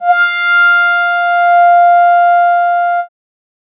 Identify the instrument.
synthesizer keyboard